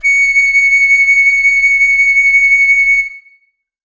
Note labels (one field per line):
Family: flute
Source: acoustic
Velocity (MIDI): 75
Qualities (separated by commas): reverb